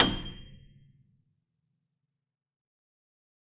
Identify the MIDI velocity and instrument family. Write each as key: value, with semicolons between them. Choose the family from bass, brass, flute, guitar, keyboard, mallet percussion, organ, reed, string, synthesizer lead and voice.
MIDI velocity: 100; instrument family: keyboard